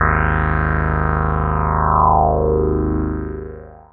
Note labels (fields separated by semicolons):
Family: synthesizer lead; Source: synthesizer; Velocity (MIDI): 100; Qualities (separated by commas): long release